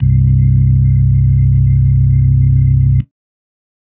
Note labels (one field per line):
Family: organ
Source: electronic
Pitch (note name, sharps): C1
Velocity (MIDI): 100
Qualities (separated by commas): dark